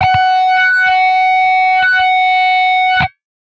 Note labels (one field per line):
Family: guitar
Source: electronic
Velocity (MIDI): 25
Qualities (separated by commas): bright, distorted